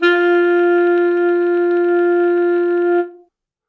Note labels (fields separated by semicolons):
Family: reed; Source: acoustic; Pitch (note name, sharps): F4; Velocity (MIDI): 75; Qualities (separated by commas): reverb